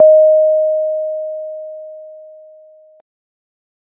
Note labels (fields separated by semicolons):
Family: keyboard; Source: electronic; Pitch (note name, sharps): D#5; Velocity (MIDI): 25